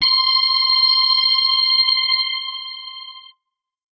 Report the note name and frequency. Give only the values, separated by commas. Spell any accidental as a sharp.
C6, 1047 Hz